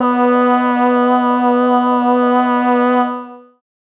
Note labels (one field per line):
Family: voice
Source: synthesizer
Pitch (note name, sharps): B3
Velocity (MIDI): 127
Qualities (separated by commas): long release